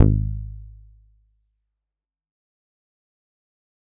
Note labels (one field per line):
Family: bass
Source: synthesizer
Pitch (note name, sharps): G#1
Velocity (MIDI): 100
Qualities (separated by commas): dark, distorted, fast decay